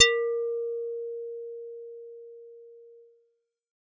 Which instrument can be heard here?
synthesizer bass